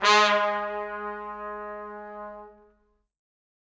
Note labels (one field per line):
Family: brass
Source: acoustic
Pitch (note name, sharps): G#3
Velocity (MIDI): 75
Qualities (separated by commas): reverb